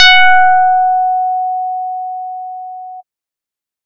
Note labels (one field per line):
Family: bass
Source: synthesizer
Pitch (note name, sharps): F#5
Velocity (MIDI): 100